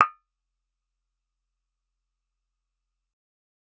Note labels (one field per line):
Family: bass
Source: synthesizer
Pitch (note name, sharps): D#6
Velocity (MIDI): 25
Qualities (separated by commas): fast decay, percussive